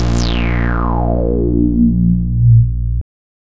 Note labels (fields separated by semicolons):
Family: bass; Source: synthesizer; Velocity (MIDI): 127; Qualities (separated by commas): bright, distorted